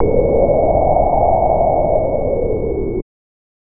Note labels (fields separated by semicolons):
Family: bass; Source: synthesizer; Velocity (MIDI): 25; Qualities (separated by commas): distorted